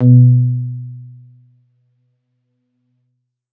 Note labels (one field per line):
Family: keyboard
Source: electronic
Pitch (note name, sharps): B2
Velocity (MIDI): 100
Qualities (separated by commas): dark